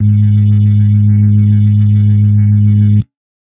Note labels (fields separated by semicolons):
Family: organ; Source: electronic; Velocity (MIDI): 25; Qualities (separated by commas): dark